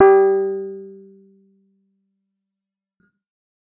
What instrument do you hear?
electronic keyboard